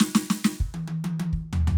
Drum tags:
Purdie shuffle, fill, 130 BPM, 4/4, hi-hat pedal, snare, high tom, floor tom, kick

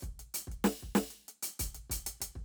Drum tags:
rock, beat, 95 BPM, 4/4, closed hi-hat, hi-hat pedal, snare, kick

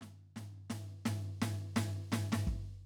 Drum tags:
New Orleans funk, fill, 84 BPM, 4/4, hi-hat pedal, snare, floor tom, kick

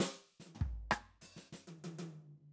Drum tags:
Brazilian baião, fill, 95 BPM, 4/4, closed hi-hat, hi-hat pedal, snare, cross-stick, high tom, floor tom, kick

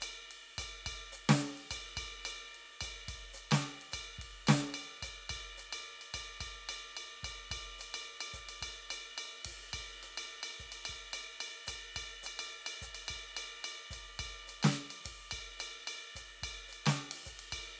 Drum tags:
ijexá, beat, 108 BPM, 4/4, ride, ride bell, closed hi-hat, hi-hat pedal, snare, kick

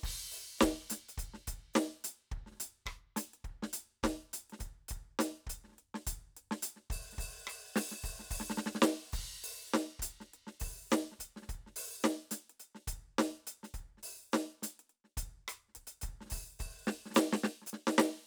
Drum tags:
soul, beat, 105 BPM, 4/4, crash, closed hi-hat, open hi-hat, hi-hat pedal, snare, cross-stick, kick

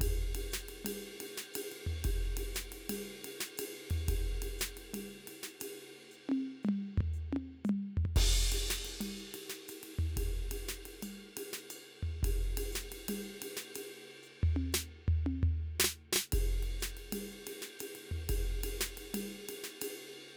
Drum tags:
Latin, beat, 118 BPM, 4/4, ride, ride bell, hi-hat pedal, snare, high tom, mid tom, floor tom, kick

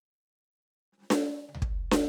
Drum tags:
Afro-Cuban rumba, fill, 110 BPM, 4/4, snare, high tom, floor tom, kick

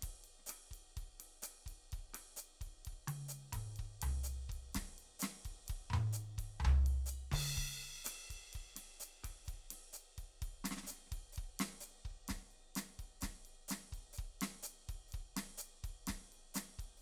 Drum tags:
bossa nova, beat, 127 BPM, 4/4, crash, ride, ride bell, hi-hat pedal, snare, cross-stick, high tom, mid tom, floor tom, kick

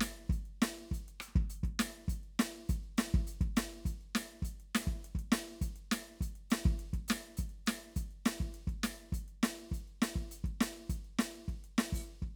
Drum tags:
rock, beat, 102 BPM, 3/4, closed hi-hat, open hi-hat, hi-hat pedal, snare, cross-stick, kick

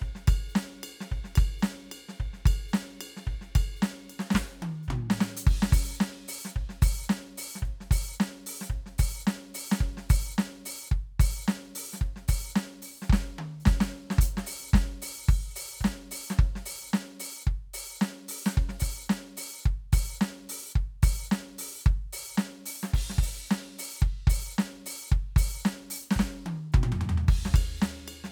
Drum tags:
swing, beat, 110 BPM, 4/4, crash, ride bell, closed hi-hat, open hi-hat, hi-hat pedal, snare, high tom, mid tom, floor tom, kick

